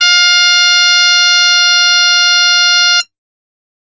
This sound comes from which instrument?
acoustic flute